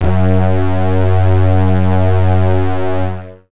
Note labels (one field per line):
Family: bass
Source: synthesizer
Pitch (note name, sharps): F#2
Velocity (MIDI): 50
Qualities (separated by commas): distorted